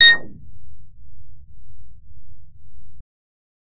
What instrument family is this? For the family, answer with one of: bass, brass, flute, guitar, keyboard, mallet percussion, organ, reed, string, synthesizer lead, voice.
bass